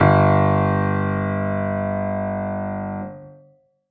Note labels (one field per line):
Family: keyboard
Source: acoustic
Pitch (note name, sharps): G1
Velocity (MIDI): 75